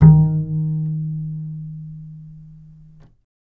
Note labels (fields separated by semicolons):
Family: bass; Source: electronic; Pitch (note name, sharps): D#3; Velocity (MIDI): 25; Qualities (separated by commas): reverb